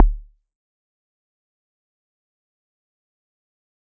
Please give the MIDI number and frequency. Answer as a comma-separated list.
26, 36.71 Hz